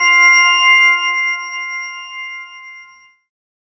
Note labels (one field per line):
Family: keyboard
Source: synthesizer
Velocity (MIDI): 25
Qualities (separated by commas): bright